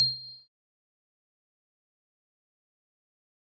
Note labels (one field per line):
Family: keyboard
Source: electronic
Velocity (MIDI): 100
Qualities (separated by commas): bright, fast decay, percussive, reverb